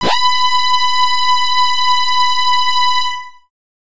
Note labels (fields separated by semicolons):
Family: bass; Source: synthesizer; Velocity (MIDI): 127; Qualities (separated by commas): bright, distorted